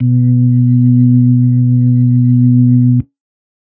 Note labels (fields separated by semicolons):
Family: organ; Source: electronic; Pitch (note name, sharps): B2; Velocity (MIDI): 50; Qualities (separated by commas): dark